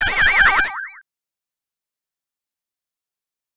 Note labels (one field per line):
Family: bass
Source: synthesizer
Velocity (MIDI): 75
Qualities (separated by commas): fast decay, multiphonic